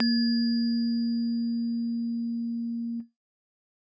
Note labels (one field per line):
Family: keyboard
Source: acoustic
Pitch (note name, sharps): A#3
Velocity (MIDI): 25